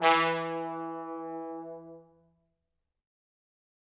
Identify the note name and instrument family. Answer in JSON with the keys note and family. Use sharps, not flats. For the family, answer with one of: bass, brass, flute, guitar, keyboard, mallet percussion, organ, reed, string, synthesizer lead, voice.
{"note": "E3", "family": "brass"}